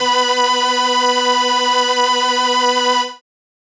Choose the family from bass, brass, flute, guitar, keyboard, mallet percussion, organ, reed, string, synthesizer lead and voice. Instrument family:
keyboard